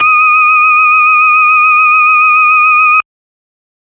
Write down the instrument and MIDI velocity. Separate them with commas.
electronic organ, 127